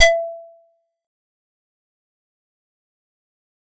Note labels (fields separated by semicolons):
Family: keyboard; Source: acoustic; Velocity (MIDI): 75; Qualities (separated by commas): fast decay, percussive